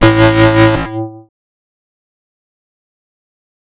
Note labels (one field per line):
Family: bass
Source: synthesizer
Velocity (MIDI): 75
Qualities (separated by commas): distorted, fast decay, multiphonic